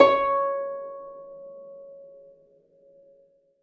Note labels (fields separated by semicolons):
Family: string; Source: acoustic; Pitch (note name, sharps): C#5; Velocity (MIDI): 100; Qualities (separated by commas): reverb